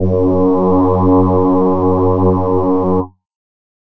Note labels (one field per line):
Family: voice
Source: synthesizer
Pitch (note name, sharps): F#2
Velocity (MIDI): 50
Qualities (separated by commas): multiphonic